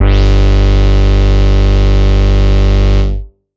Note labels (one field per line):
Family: bass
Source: synthesizer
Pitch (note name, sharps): G1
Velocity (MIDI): 127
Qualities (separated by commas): distorted